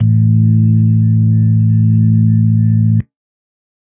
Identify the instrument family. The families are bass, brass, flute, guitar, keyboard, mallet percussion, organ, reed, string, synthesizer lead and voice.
organ